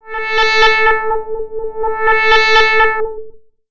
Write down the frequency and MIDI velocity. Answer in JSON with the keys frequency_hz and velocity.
{"frequency_hz": 440, "velocity": 50}